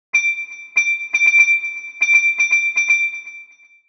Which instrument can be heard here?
synthesizer mallet percussion instrument